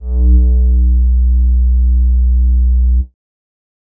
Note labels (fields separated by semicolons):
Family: bass; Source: synthesizer; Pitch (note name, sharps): B1; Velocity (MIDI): 75; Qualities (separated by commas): dark